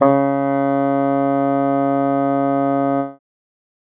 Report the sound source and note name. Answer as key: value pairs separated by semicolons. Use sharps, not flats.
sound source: acoustic; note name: C#3